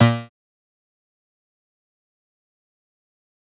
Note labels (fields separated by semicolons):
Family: bass; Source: synthesizer; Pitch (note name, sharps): A#2; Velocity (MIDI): 50; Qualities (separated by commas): bright, distorted, fast decay, percussive